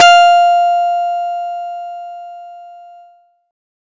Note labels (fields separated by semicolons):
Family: guitar; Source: acoustic; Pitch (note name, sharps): F5; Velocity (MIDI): 100; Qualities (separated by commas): bright